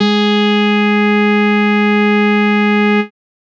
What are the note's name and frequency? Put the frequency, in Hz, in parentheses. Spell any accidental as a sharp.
G#3 (207.7 Hz)